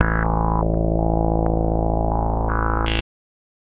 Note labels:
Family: bass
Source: synthesizer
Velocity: 127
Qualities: tempo-synced

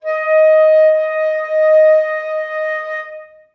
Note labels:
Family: flute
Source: acoustic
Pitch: D#5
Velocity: 25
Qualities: reverb

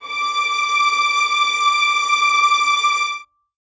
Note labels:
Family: string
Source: acoustic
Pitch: D6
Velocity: 50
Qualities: reverb

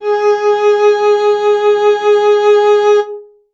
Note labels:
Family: string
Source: acoustic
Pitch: G#4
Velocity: 75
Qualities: reverb

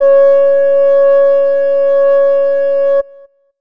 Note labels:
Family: flute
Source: acoustic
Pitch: C#5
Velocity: 50

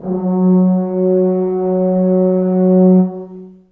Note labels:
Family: brass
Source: acoustic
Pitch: F#3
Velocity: 50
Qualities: dark, long release, reverb

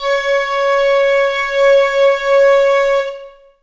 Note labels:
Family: flute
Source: acoustic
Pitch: C#5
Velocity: 25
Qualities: reverb

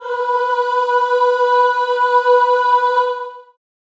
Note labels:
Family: voice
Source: acoustic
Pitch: B4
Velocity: 127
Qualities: long release, reverb

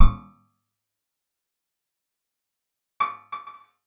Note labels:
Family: guitar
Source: acoustic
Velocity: 127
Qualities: percussive, reverb

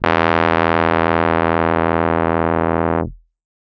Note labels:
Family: keyboard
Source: electronic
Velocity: 127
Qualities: distorted

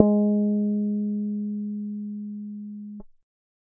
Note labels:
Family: bass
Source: synthesizer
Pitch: G#3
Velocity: 50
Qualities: dark, reverb

